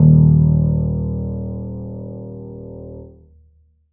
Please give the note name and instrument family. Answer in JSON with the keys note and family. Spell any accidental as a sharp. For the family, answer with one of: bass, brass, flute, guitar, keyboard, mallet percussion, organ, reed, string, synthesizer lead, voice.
{"note": "D#1", "family": "keyboard"}